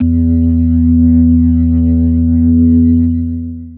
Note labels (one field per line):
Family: organ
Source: electronic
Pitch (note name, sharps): E2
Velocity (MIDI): 25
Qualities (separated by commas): dark, distorted, long release